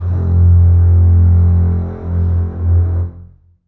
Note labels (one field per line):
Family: string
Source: acoustic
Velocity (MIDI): 127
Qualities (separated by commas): reverb